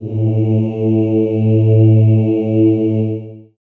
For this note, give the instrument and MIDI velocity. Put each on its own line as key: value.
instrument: acoustic voice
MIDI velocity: 100